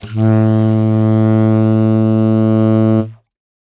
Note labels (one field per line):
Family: reed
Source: acoustic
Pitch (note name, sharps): A2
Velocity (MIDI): 25